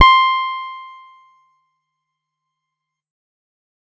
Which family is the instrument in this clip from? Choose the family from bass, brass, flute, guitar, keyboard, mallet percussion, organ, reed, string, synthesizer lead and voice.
guitar